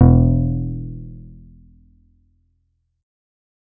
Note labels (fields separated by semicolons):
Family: bass; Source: synthesizer; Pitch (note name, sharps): E1; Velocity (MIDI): 50